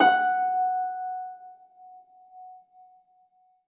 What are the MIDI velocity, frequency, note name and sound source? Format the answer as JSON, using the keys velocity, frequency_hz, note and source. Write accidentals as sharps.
{"velocity": 50, "frequency_hz": 740, "note": "F#5", "source": "acoustic"}